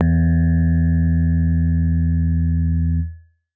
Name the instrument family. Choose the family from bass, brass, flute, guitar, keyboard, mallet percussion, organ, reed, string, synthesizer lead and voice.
keyboard